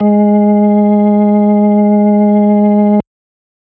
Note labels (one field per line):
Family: organ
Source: electronic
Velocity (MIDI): 127